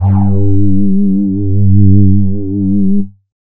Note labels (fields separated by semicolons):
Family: voice; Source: synthesizer; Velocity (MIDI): 127